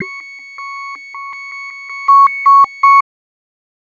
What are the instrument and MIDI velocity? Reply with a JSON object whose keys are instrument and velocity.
{"instrument": "synthesizer bass", "velocity": 50}